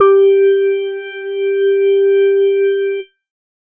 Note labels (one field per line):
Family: organ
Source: electronic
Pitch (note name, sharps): G4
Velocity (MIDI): 100